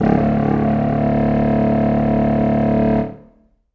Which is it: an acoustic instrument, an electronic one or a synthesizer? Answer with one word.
acoustic